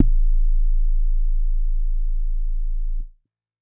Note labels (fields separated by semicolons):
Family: bass; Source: synthesizer; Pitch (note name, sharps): A0; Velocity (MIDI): 50; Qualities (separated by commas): dark, distorted